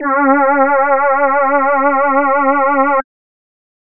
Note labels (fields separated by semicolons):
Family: voice; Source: synthesizer; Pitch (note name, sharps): C#4; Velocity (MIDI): 50